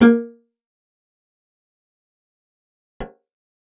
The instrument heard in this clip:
acoustic guitar